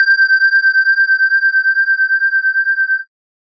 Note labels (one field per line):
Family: organ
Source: electronic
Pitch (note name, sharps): G6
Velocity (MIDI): 127